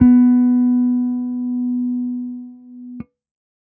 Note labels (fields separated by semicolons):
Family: bass; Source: electronic; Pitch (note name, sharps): B3; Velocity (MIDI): 50